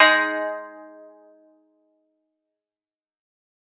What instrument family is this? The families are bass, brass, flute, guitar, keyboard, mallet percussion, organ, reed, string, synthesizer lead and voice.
guitar